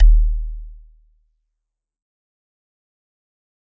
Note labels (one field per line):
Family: mallet percussion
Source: acoustic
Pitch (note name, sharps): D#1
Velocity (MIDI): 100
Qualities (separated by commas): dark, fast decay